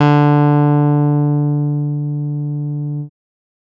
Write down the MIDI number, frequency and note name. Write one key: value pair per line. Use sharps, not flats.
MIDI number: 50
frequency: 146.8 Hz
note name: D3